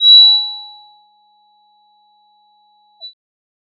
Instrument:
synthesizer bass